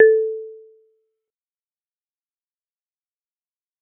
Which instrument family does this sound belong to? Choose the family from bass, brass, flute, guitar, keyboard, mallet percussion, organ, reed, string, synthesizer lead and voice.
mallet percussion